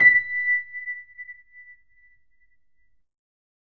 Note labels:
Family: keyboard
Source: electronic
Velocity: 75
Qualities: reverb

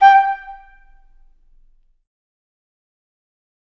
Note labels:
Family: flute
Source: acoustic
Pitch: G5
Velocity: 127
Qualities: fast decay, percussive, reverb

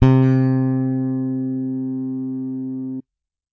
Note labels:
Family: bass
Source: electronic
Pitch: C3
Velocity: 127

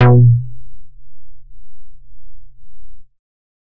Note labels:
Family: bass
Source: synthesizer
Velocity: 100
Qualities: distorted

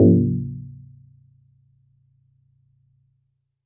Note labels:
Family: mallet percussion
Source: acoustic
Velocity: 50

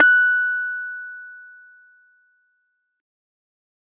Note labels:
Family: keyboard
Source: electronic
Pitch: F#6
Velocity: 127

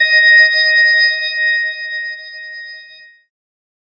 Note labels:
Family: keyboard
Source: synthesizer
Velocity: 25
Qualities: bright

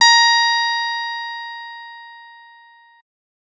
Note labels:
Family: keyboard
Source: electronic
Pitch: A#5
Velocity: 127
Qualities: bright

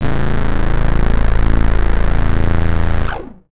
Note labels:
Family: bass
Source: synthesizer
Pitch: A0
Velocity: 100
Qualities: bright, distorted

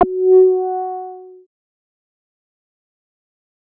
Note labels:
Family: bass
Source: synthesizer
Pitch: F#4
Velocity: 75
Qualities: distorted, fast decay

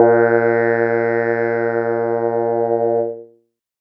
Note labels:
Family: keyboard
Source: electronic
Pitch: A#2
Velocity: 50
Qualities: distorted, multiphonic

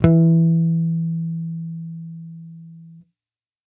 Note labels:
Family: bass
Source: electronic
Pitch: E3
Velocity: 75

